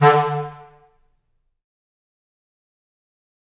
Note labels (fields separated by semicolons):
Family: reed; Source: acoustic; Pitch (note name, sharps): D3; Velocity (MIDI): 127; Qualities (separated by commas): fast decay, percussive, reverb